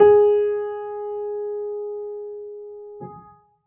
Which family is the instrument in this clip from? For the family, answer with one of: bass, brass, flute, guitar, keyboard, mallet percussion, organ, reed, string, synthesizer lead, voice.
keyboard